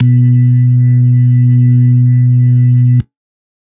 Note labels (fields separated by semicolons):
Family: organ; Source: electronic; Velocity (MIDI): 50; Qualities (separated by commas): dark